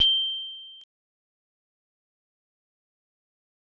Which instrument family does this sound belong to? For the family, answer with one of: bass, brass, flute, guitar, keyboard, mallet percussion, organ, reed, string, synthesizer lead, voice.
mallet percussion